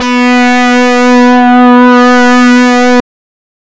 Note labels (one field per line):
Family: reed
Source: synthesizer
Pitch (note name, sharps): B3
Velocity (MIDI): 127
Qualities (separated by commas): distorted, non-linear envelope